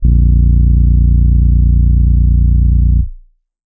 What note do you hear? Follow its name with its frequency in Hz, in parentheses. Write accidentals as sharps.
A#0 (29.14 Hz)